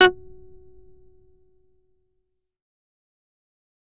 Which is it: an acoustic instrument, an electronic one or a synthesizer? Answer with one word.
synthesizer